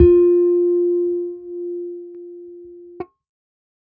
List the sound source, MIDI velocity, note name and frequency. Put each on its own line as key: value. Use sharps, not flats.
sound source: electronic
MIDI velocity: 75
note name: F4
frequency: 349.2 Hz